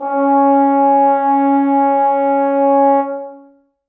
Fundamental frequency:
277.2 Hz